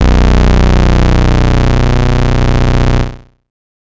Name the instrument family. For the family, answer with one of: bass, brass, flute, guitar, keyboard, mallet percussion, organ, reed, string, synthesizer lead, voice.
bass